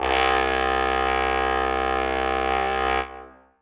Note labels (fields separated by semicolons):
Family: brass; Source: acoustic; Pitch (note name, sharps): C2; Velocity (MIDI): 75; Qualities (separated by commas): reverb